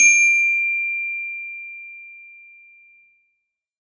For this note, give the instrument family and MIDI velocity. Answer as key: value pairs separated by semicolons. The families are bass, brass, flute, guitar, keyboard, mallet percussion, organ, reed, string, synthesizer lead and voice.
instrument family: mallet percussion; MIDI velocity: 100